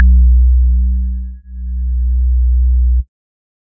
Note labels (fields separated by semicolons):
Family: organ; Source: electronic; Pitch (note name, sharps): B1; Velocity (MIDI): 127; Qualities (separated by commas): dark